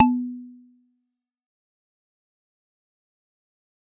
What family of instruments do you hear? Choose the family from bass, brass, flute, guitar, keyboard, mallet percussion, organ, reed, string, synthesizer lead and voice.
mallet percussion